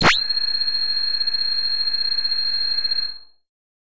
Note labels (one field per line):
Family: bass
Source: synthesizer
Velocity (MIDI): 100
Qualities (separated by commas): bright, distorted